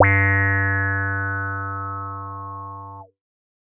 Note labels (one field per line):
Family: bass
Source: synthesizer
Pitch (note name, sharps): G2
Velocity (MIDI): 127